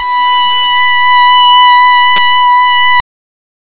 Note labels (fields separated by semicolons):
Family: reed; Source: synthesizer; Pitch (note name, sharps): B5; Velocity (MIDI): 127; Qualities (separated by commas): distorted, non-linear envelope